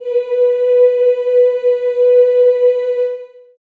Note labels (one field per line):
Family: voice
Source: acoustic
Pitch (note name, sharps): B4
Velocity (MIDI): 50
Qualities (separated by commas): long release, reverb